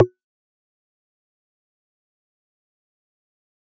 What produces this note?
electronic mallet percussion instrument